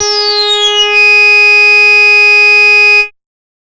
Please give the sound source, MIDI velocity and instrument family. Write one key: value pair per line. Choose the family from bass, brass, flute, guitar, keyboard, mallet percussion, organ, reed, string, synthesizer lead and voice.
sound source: synthesizer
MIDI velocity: 100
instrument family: bass